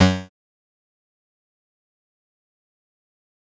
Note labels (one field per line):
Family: bass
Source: synthesizer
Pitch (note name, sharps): F#2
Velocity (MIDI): 75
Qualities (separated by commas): bright, distorted, fast decay, percussive